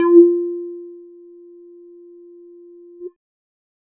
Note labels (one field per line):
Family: bass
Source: synthesizer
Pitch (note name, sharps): F4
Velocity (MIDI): 25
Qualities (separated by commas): dark, distorted